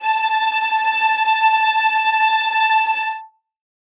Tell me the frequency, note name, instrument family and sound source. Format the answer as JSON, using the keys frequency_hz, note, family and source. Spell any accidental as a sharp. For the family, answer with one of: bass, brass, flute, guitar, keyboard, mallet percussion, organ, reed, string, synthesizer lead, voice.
{"frequency_hz": 880, "note": "A5", "family": "string", "source": "acoustic"}